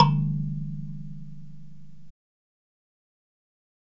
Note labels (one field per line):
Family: mallet percussion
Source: acoustic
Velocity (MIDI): 25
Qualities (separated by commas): fast decay, reverb